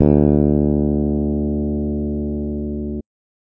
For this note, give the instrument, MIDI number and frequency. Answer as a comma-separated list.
electronic bass, 38, 73.42 Hz